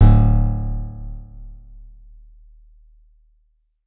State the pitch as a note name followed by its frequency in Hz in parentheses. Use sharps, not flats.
D1 (36.71 Hz)